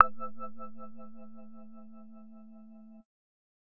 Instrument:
synthesizer bass